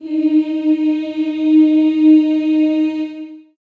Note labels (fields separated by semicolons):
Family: voice; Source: acoustic; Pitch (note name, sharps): D#4; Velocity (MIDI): 25; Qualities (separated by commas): reverb